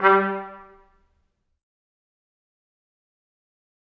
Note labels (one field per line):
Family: brass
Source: acoustic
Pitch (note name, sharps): G3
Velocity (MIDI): 75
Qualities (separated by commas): fast decay, percussive, reverb